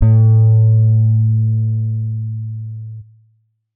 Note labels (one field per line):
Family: guitar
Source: electronic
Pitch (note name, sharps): A2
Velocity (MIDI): 25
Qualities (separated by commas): distorted